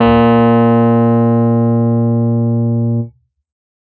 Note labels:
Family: keyboard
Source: electronic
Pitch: A#2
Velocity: 127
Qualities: distorted

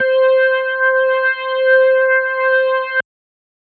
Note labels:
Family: organ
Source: electronic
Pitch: C5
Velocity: 50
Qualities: distorted

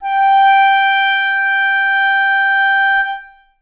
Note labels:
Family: reed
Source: acoustic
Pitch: G5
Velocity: 127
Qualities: reverb

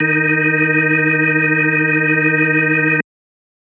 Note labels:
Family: organ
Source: electronic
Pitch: D#3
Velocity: 25

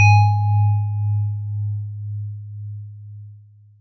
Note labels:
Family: mallet percussion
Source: acoustic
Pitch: G#2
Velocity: 75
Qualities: long release

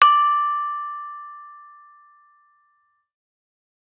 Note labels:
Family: mallet percussion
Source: acoustic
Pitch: D6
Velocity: 100

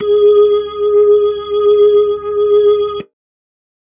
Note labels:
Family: organ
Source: electronic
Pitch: G#4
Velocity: 127

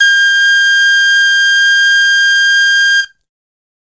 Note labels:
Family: flute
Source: acoustic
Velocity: 127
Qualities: bright

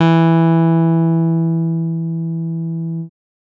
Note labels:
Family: bass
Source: synthesizer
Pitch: E3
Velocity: 75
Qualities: distorted

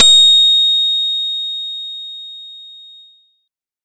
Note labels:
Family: guitar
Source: acoustic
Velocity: 127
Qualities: bright

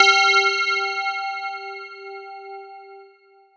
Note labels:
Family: mallet percussion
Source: electronic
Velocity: 100

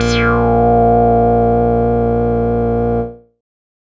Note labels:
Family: bass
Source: synthesizer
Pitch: A#1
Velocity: 100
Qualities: bright, distorted, non-linear envelope

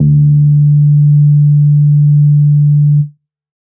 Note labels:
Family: bass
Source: synthesizer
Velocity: 50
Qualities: dark

